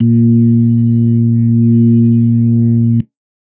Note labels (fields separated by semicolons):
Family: organ; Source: electronic; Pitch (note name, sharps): A#2; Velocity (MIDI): 127